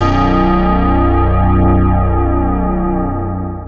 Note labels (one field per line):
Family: guitar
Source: electronic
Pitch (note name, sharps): B0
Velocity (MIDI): 75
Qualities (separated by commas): long release, multiphonic, non-linear envelope